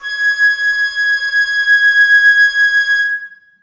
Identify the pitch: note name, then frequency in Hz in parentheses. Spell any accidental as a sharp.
G#6 (1661 Hz)